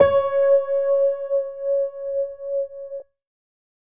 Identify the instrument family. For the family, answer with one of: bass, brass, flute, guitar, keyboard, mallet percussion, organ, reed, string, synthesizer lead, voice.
keyboard